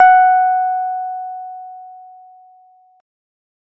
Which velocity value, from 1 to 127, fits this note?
75